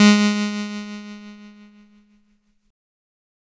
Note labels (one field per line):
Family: keyboard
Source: electronic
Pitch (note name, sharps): G#3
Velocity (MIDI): 75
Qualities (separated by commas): bright, distorted